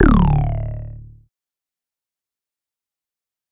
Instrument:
synthesizer bass